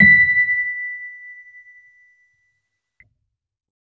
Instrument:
electronic keyboard